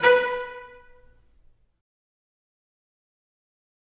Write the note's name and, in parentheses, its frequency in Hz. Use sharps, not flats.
B4 (493.9 Hz)